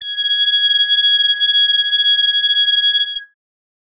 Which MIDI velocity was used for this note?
127